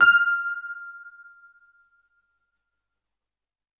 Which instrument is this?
electronic keyboard